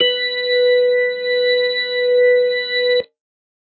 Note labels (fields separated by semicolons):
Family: organ; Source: electronic; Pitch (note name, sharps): B4; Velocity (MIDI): 100